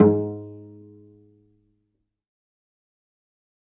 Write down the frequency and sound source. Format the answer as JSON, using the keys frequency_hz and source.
{"frequency_hz": 103.8, "source": "acoustic"}